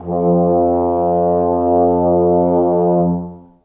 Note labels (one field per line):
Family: brass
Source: acoustic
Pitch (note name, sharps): F2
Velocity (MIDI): 25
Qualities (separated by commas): long release, reverb